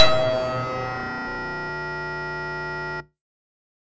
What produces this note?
synthesizer bass